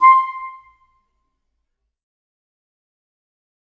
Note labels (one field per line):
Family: reed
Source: acoustic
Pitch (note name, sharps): C6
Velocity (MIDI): 50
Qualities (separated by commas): fast decay, percussive, reverb